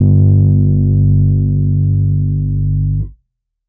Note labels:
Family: keyboard; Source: electronic; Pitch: G1; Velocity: 75; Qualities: dark, distorted

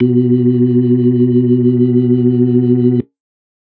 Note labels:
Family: organ; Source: electronic; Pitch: B2; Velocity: 75

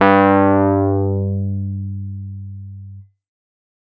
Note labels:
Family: keyboard; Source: electronic; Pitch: G2; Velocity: 75; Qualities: distorted

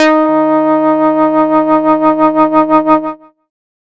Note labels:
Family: bass; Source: synthesizer; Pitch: D#4; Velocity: 25; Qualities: distorted

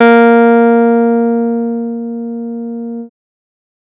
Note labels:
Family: bass; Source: synthesizer; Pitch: A#3; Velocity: 50; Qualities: distorted

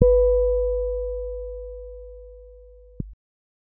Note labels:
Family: keyboard; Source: electronic; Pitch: B4; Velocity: 25; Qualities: dark

